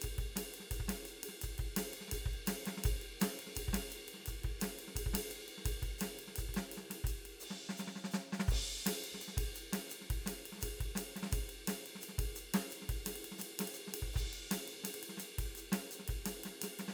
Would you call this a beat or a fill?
beat